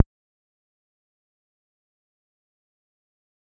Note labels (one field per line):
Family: bass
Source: synthesizer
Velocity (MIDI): 50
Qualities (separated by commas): fast decay, percussive